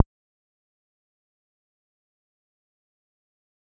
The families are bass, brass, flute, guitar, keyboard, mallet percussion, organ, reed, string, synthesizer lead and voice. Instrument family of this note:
bass